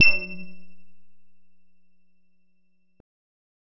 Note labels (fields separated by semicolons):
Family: bass; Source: synthesizer; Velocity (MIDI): 75